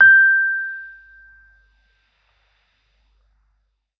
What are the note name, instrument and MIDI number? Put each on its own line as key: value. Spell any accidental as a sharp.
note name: G6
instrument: electronic keyboard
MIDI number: 91